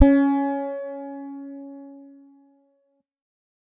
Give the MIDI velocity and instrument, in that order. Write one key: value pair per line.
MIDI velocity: 25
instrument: electronic guitar